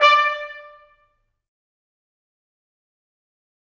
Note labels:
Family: brass; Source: acoustic; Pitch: D5; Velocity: 100; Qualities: fast decay, percussive, reverb

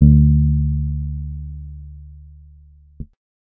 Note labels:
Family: bass; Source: synthesizer; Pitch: D2; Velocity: 50; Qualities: dark

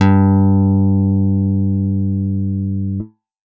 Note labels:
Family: guitar; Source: electronic; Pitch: G2; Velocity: 25

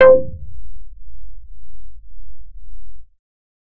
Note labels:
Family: bass; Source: synthesizer; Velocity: 75

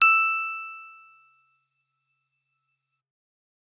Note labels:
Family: guitar; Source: electronic; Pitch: E6; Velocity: 100; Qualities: bright

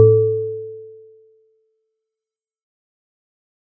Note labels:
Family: mallet percussion; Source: acoustic; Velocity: 127; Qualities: fast decay

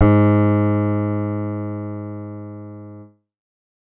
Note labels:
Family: keyboard; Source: synthesizer; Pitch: G#2; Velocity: 75; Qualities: distorted

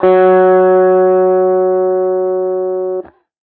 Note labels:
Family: guitar; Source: electronic; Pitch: F#3; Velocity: 75; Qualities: distorted

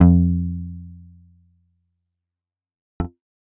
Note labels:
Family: bass; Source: synthesizer; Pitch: F2; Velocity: 75; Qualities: fast decay

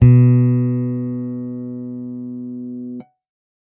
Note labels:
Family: bass; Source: electronic; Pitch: B2; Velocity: 75

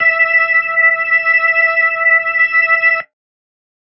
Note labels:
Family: keyboard; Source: electronic; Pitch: E5; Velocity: 50; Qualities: distorted

